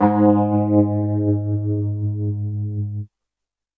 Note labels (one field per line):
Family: keyboard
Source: electronic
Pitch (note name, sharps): G#2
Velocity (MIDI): 100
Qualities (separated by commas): distorted